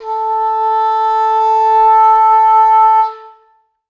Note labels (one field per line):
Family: reed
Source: acoustic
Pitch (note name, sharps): A4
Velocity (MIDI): 50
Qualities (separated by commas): reverb